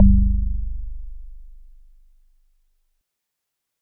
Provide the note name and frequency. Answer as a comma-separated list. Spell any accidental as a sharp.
G0, 24.5 Hz